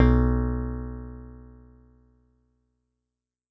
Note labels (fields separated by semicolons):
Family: guitar; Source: synthesizer; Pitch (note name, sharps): B1; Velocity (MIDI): 75; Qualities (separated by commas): dark